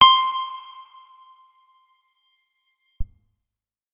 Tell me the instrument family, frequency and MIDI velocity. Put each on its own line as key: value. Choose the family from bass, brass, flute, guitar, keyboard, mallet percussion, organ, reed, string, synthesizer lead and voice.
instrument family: guitar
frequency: 1047 Hz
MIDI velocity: 50